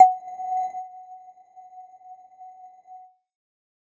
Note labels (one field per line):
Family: mallet percussion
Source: electronic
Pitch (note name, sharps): F#5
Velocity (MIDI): 75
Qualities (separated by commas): non-linear envelope